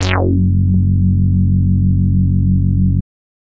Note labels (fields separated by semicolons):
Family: bass; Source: synthesizer; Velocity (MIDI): 75; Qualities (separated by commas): distorted